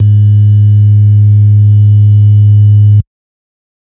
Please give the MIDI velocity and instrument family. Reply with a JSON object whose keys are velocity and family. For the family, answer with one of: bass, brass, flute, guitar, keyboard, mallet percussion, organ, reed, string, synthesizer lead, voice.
{"velocity": 127, "family": "organ"}